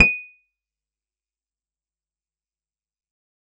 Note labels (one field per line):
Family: guitar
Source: acoustic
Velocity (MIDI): 25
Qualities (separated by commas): fast decay, percussive